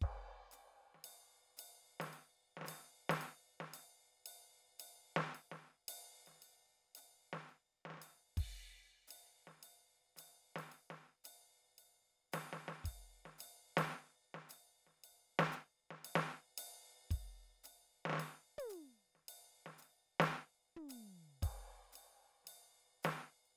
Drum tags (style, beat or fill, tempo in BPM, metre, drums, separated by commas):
jazz, beat, 112 BPM, 4/4, crash, ride, hi-hat pedal, snare, high tom, floor tom, kick